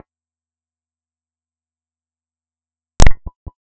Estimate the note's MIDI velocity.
100